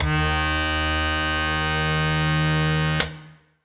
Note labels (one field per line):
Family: reed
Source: acoustic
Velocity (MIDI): 127